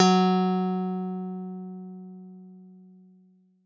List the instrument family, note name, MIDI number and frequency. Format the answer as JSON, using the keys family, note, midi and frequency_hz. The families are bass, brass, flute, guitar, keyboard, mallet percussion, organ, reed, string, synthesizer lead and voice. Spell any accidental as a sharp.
{"family": "guitar", "note": "F#3", "midi": 54, "frequency_hz": 185}